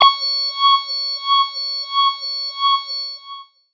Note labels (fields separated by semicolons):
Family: voice; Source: synthesizer; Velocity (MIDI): 127; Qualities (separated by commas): long release, non-linear envelope, tempo-synced